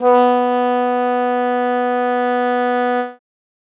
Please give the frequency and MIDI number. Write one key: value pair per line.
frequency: 246.9 Hz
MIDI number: 59